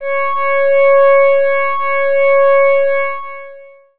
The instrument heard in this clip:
electronic organ